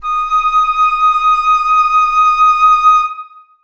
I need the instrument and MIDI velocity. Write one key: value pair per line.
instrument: acoustic flute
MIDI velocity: 75